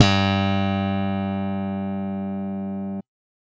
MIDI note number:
43